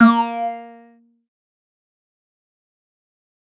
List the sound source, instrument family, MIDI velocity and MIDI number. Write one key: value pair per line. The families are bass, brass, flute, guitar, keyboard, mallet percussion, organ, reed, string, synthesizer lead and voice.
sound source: synthesizer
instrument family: bass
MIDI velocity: 25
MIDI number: 58